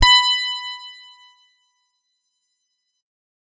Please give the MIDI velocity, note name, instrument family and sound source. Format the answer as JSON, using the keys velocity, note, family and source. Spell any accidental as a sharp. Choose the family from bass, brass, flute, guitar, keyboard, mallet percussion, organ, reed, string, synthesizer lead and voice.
{"velocity": 127, "note": "B5", "family": "guitar", "source": "electronic"}